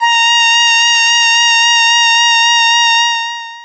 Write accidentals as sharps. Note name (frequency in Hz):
A#5 (932.3 Hz)